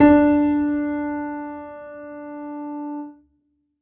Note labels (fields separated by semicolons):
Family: keyboard; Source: acoustic; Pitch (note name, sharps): D4; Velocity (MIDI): 75; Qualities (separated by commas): reverb